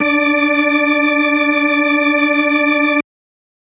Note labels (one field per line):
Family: organ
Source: electronic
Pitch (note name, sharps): D4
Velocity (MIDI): 25